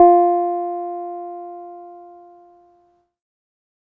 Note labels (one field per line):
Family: keyboard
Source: electronic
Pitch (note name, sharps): F4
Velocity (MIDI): 75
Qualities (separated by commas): dark